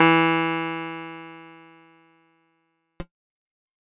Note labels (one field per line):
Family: keyboard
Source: electronic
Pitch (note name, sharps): E3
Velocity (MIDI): 25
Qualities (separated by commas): bright